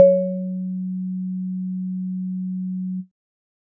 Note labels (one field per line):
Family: keyboard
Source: electronic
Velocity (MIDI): 75